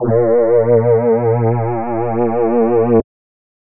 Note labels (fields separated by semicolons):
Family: voice; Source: synthesizer; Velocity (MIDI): 127